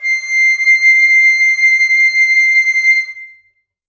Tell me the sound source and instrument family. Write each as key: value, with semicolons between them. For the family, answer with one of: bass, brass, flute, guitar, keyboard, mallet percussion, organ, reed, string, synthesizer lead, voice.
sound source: acoustic; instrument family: flute